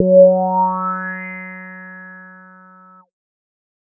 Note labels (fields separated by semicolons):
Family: bass; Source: synthesizer; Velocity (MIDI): 50